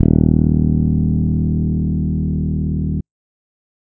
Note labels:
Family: bass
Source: electronic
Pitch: D#1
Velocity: 127

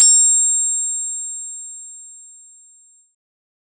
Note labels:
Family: bass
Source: synthesizer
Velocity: 100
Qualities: bright

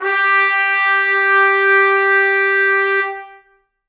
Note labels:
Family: brass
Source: acoustic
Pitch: G4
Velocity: 100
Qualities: reverb

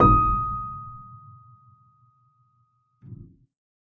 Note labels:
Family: keyboard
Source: acoustic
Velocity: 50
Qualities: dark, reverb

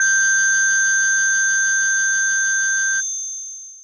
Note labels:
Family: mallet percussion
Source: electronic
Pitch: G6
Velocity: 50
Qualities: bright, long release

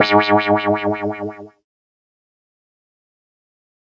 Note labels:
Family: keyboard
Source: synthesizer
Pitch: G#2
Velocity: 100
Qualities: distorted, fast decay

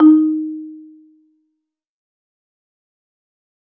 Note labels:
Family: mallet percussion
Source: acoustic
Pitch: D#4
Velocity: 50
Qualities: dark, fast decay, reverb

